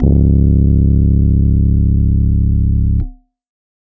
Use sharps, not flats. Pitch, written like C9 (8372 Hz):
C#1 (34.65 Hz)